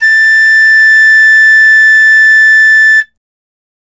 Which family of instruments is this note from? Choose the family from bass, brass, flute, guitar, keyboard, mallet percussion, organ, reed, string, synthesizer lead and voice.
flute